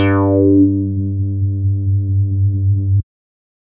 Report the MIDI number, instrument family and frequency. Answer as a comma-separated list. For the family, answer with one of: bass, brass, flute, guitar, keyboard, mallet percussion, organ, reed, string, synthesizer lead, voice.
43, bass, 98 Hz